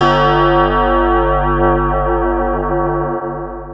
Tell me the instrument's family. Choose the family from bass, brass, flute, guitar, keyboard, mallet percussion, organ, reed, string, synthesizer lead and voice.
guitar